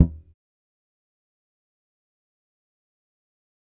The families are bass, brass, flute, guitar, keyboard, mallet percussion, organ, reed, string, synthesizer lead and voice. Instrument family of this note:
bass